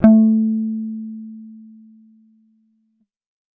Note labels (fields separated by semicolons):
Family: bass; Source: electronic; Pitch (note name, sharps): A3; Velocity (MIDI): 100